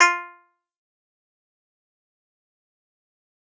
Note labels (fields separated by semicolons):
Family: guitar; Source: acoustic; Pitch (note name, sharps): F4; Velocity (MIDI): 25; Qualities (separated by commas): fast decay, percussive